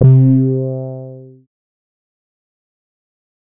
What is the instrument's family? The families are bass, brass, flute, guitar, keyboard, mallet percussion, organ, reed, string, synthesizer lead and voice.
bass